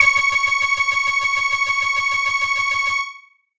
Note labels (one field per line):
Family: keyboard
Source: electronic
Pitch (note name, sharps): C#6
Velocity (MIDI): 127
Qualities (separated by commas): bright, distorted